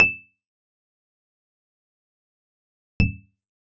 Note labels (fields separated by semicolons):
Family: guitar; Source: acoustic; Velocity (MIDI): 100; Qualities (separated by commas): percussive